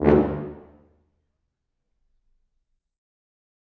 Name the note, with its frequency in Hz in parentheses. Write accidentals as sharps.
D2 (73.42 Hz)